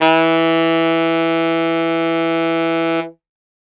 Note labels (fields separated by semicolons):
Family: reed; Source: acoustic; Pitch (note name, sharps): E3; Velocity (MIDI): 127